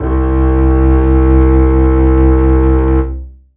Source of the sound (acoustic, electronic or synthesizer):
acoustic